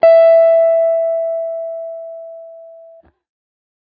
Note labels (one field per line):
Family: guitar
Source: electronic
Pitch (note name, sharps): E5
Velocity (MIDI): 100